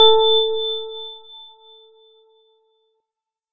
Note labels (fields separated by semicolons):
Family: organ; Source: electronic; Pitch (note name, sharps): A4; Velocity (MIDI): 75